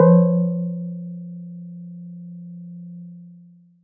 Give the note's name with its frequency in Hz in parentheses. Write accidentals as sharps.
F3 (174.6 Hz)